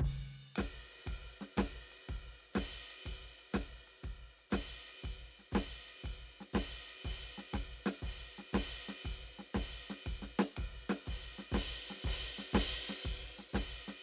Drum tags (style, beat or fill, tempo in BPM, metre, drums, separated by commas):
rock, beat, 120 BPM, 4/4, crash, ride, hi-hat pedal, snare, kick